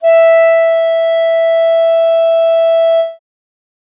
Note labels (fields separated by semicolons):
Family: reed; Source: acoustic; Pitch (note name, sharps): E5; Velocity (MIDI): 127; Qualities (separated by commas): dark